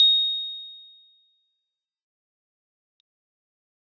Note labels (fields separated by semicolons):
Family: keyboard; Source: acoustic; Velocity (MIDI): 25; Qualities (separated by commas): bright, fast decay, percussive